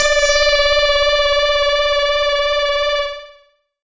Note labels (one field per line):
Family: bass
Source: synthesizer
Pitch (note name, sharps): D5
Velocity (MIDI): 100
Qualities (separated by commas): bright, distorted, tempo-synced